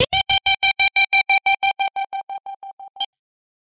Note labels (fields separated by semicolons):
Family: guitar; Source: electronic; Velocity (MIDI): 127; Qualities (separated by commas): bright, distorted, tempo-synced